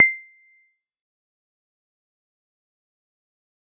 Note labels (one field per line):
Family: mallet percussion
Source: electronic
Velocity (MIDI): 50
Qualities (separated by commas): fast decay, percussive